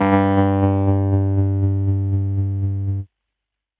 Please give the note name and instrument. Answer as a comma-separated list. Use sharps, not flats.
G2, electronic keyboard